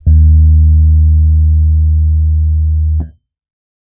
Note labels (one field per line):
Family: keyboard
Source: electronic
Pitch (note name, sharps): D#2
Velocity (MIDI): 25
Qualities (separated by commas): dark